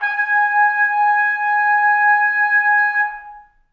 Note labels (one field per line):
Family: brass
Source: acoustic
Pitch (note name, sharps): G#5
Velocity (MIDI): 50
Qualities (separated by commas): reverb